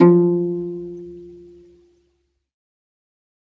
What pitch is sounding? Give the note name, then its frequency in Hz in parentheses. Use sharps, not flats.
F3 (174.6 Hz)